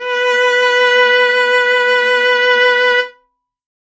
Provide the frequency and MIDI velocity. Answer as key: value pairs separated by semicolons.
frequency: 493.9 Hz; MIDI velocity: 100